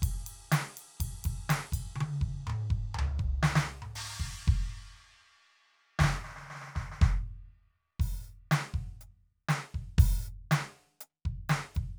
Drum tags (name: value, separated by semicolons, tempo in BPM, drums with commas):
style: rock; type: beat; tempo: 120 BPM; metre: 4/4; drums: crash, ride, ride bell, closed hi-hat, open hi-hat, hi-hat pedal, snare, high tom, mid tom, floor tom, kick